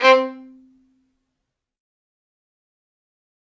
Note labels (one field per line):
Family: string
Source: acoustic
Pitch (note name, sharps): C4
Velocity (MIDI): 127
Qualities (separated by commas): bright, fast decay, percussive, reverb